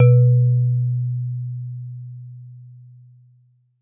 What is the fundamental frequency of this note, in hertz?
123.5 Hz